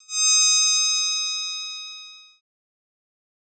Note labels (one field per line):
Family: bass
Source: synthesizer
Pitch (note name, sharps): D#6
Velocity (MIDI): 127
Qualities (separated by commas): bright, distorted, fast decay